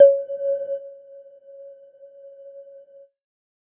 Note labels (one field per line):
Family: mallet percussion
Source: electronic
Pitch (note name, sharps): C#5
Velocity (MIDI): 75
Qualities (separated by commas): non-linear envelope